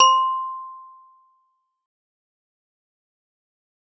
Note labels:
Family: mallet percussion; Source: acoustic; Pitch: C6; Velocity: 75; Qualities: fast decay

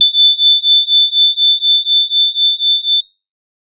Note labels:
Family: organ; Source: electronic; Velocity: 75; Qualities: bright

